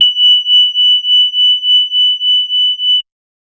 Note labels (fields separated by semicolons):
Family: organ; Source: electronic; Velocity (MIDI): 127; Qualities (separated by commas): bright